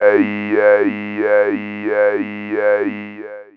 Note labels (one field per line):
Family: voice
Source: synthesizer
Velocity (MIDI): 25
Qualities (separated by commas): long release, non-linear envelope, tempo-synced